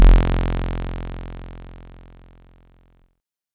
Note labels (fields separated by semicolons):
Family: bass; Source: synthesizer; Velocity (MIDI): 50; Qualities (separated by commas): bright, distorted